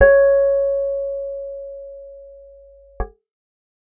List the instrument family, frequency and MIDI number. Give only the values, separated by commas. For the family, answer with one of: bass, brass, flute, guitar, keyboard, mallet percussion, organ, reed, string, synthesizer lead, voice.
guitar, 554.4 Hz, 73